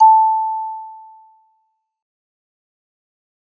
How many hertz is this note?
880 Hz